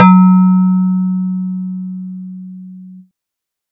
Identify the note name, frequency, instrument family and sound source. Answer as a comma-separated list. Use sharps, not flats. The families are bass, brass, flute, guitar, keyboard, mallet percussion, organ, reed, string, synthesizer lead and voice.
F#3, 185 Hz, bass, synthesizer